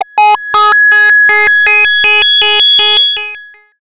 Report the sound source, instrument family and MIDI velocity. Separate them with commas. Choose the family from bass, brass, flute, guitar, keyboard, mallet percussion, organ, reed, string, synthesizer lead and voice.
synthesizer, bass, 127